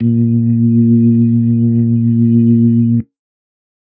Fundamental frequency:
116.5 Hz